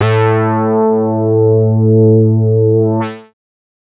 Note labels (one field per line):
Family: bass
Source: synthesizer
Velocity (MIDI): 50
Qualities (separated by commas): distorted, multiphonic